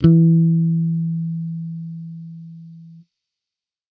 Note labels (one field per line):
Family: bass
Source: electronic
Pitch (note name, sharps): E3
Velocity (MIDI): 25